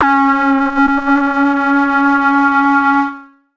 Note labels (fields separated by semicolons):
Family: synthesizer lead; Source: synthesizer; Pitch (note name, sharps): C#4; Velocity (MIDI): 100; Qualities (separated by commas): distorted, multiphonic, non-linear envelope